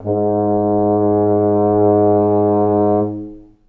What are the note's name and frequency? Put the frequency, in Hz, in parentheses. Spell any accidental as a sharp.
G#2 (103.8 Hz)